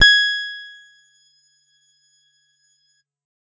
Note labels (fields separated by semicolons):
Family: guitar; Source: electronic; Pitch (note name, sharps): G#6; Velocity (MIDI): 100; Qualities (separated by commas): bright